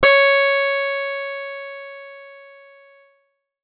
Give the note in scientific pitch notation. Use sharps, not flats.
C#5